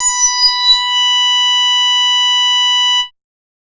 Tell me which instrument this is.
synthesizer bass